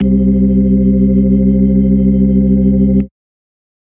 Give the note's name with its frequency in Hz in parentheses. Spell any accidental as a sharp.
C2 (65.41 Hz)